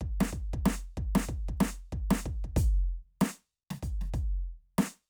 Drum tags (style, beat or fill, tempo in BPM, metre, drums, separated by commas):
hip-hop, beat, 94 BPM, 4/4, ride, closed hi-hat, snare, kick